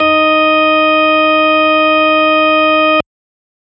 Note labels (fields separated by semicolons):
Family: organ; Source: electronic; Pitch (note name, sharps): D#4; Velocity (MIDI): 75